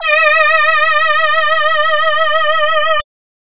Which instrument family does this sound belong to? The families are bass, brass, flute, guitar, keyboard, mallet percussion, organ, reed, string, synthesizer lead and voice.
voice